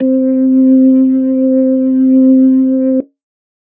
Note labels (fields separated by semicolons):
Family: organ; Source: electronic; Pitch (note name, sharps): C4; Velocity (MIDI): 127; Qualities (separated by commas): dark